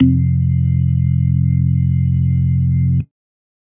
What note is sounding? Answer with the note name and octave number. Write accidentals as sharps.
F1